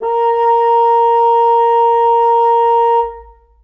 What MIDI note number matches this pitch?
70